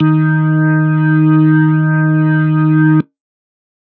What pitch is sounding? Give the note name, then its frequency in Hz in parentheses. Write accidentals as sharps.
D#3 (155.6 Hz)